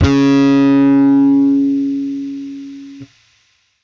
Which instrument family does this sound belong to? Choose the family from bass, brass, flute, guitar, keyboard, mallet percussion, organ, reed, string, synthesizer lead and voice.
bass